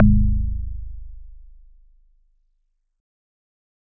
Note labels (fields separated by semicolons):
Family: organ; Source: electronic; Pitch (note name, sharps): G#0; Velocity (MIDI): 127